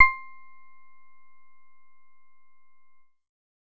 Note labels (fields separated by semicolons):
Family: bass; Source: synthesizer; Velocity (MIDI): 25